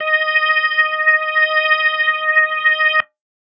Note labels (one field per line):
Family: organ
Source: electronic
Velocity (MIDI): 25